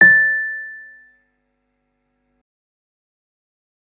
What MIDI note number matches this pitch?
93